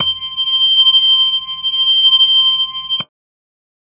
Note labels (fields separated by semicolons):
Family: keyboard; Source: electronic; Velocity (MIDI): 25